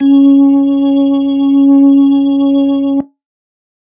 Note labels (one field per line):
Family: organ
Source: electronic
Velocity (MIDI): 50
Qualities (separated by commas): dark